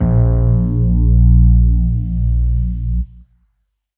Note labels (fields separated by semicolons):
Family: keyboard; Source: electronic; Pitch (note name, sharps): A#1; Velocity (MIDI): 75; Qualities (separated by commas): distorted